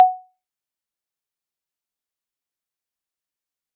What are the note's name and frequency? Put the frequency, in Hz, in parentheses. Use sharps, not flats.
F#5 (740 Hz)